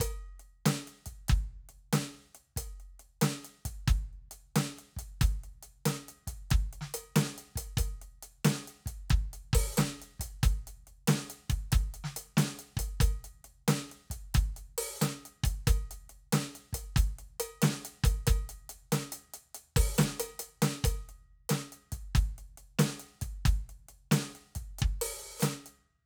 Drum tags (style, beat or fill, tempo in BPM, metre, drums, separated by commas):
rock, beat, 92 BPM, 4/4, closed hi-hat, open hi-hat, hi-hat pedal, snare, kick